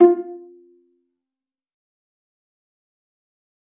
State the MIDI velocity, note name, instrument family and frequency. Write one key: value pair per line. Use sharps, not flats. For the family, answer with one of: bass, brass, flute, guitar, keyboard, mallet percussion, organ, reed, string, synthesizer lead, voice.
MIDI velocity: 100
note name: F4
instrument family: string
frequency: 349.2 Hz